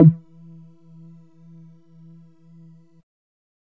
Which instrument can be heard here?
synthesizer bass